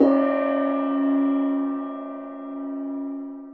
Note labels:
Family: mallet percussion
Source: acoustic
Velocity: 127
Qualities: long release

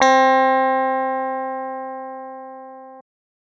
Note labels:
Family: keyboard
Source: electronic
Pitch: C4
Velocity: 100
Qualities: distorted

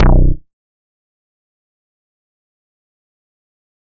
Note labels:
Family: bass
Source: synthesizer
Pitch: B0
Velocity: 75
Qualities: fast decay, percussive

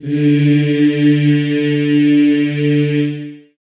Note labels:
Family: voice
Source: acoustic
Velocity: 75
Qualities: reverb

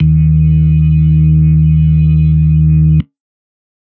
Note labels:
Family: organ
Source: electronic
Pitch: D#2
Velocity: 50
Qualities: dark

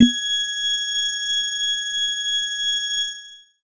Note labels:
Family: organ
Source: electronic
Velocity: 100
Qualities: reverb

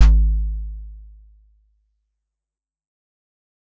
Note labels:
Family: keyboard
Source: acoustic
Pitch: G#1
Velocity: 75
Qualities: fast decay

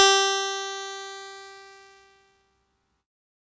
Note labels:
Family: keyboard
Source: electronic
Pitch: G4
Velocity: 75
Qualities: bright, distorted

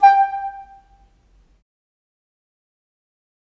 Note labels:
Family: flute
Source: acoustic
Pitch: G5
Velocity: 25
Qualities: fast decay, reverb

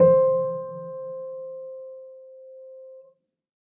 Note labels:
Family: keyboard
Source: acoustic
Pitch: C5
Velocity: 25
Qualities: dark, reverb

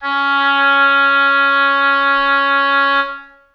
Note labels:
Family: reed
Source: acoustic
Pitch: C#4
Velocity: 100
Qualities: reverb

